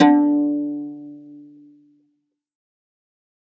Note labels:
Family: string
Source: acoustic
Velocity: 50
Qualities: fast decay, reverb

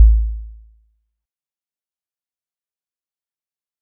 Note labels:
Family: mallet percussion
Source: acoustic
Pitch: A1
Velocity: 25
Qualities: fast decay, percussive

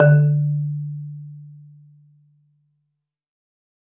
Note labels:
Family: mallet percussion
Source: acoustic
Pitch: D3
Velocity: 50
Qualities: dark, reverb

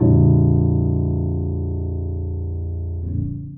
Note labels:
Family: keyboard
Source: acoustic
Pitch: A#0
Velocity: 50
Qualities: dark, reverb

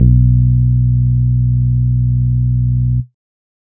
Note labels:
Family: bass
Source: synthesizer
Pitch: B1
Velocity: 25

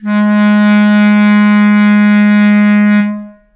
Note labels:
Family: reed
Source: acoustic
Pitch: G#3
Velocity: 75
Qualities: reverb

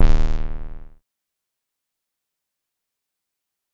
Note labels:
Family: bass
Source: synthesizer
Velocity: 25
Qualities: bright, distorted, fast decay

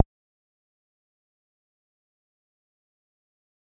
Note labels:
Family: bass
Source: synthesizer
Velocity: 25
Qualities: fast decay, percussive

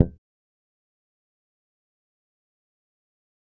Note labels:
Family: bass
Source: electronic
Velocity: 25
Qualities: fast decay, percussive

